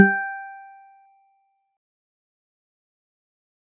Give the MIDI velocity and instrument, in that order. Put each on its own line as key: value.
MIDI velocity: 50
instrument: acoustic mallet percussion instrument